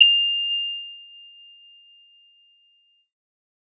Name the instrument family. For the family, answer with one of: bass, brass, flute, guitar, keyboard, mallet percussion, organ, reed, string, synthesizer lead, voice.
keyboard